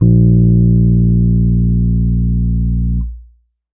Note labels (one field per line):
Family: keyboard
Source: electronic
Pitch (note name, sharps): A#1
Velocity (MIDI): 75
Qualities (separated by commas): dark